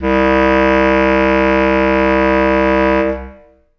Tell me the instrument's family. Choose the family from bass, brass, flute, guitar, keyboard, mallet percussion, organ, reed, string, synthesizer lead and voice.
reed